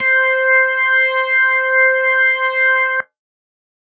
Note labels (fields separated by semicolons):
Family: organ; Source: electronic; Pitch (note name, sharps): C5; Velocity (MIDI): 127